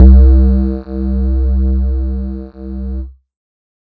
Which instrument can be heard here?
synthesizer lead